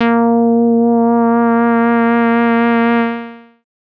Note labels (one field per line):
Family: bass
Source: synthesizer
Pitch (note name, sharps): A#3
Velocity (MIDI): 50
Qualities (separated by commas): distorted, long release